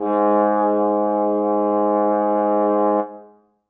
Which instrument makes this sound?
acoustic brass instrument